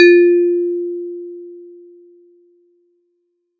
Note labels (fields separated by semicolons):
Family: mallet percussion; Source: acoustic; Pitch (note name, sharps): F4; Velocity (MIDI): 75